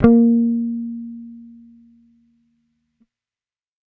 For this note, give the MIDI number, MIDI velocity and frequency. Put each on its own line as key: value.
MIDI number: 58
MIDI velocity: 75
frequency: 233.1 Hz